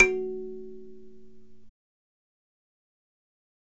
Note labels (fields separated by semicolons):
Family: mallet percussion; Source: acoustic; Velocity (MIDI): 100; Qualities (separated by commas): fast decay, reverb